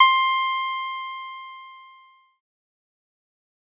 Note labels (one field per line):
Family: bass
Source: synthesizer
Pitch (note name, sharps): C6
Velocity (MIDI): 50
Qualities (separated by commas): distorted, fast decay